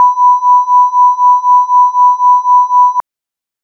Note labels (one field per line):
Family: organ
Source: electronic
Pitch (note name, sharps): B5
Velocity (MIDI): 75